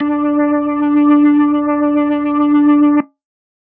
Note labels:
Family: organ; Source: electronic; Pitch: D4; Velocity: 25

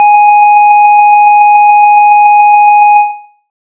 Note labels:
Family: bass; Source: synthesizer; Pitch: G#5; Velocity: 127

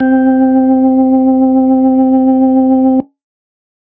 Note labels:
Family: organ; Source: electronic; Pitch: C4; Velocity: 50

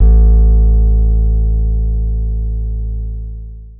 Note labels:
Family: guitar; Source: acoustic; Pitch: A1; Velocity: 127; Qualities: dark, long release

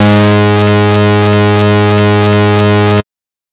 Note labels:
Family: bass; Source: synthesizer; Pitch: G#2; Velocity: 127; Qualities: bright, distorted

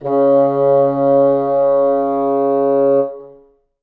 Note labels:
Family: reed; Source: acoustic; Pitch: C#3; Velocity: 25; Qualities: reverb

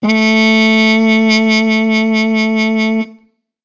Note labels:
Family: brass; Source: acoustic; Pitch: A3; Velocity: 100

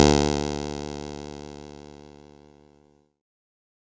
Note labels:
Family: keyboard; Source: electronic; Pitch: D2; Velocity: 127; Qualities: bright

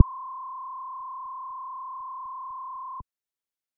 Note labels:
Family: bass; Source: synthesizer; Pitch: C6; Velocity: 25; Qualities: dark

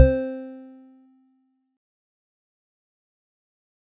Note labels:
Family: mallet percussion; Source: acoustic; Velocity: 50; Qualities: fast decay, percussive

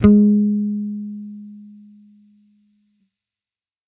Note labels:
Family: bass; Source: electronic; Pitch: G#3; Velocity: 50

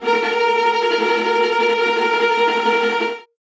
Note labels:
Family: string; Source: acoustic; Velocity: 127; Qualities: bright, non-linear envelope, reverb

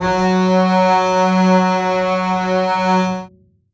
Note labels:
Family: string; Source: acoustic; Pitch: F#3; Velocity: 100; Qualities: reverb

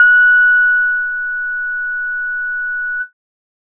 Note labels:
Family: bass; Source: synthesizer; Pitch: F#6; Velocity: 127

